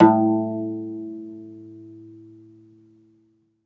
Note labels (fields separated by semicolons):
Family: guitar; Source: acoustic; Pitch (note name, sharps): A2; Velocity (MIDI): 25; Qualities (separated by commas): reverb